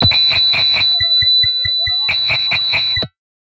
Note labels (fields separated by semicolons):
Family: guitar; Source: electronic; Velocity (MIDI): 100